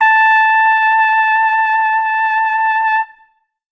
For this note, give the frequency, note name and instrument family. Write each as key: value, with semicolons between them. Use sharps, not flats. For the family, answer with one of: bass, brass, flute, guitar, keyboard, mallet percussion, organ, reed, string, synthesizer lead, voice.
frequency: 880 Hz; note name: A5; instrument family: brass